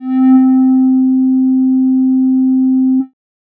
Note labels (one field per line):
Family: bass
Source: synthesizer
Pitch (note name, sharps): C4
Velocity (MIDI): 100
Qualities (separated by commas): dark